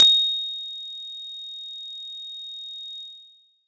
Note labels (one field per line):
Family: mallet percussion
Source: acoustic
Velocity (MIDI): 75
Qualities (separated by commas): bright, distorted